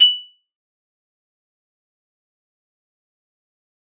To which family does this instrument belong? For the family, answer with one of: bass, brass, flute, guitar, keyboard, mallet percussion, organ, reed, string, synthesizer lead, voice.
mallet percussion